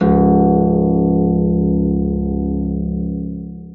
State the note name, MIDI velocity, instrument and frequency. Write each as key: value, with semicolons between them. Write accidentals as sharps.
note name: C#1; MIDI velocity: 75; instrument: acoustic string instrument; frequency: 34.65 Hz